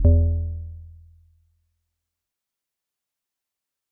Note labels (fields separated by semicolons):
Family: mallet percussion; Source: acoustic; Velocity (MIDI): 75; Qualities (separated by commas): dark, fast decay, multiphonic